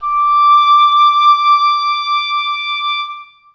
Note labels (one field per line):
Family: reed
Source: acoustic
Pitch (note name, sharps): D6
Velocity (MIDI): 75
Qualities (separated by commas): reverb